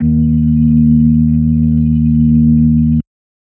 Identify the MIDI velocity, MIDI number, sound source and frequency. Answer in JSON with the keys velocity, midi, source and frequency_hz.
{"velocity": 127, "midi": 39, "source": "electronic", "frequency_hz": 77.78}